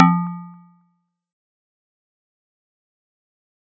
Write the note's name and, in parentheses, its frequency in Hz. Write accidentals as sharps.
F3 (174.6 Hz)